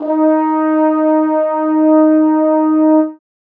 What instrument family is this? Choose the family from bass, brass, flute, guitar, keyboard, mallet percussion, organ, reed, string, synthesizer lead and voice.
brass